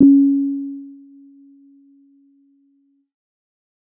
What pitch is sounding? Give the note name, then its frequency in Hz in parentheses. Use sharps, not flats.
C#4 (277.2 Hz)